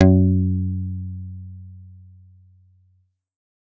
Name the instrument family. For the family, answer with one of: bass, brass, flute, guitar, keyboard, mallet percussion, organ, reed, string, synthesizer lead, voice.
guitar